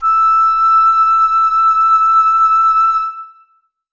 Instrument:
acoustic flute